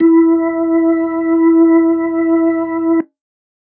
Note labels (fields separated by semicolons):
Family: organ; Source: electronic; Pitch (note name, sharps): E4; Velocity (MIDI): 50